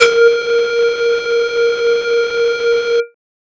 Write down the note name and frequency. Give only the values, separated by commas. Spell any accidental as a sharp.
A#4, 466.2 Hz